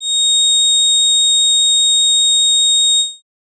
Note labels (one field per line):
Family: organ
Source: electronic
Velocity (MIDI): 25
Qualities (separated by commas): bright